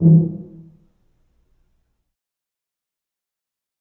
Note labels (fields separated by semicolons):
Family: brass; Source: acoustic; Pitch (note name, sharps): E3; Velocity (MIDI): 50; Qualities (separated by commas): dark, fast decay, percussive, reverb